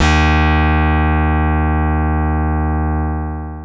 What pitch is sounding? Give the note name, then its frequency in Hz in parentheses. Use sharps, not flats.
D#2 (77.78 Hz)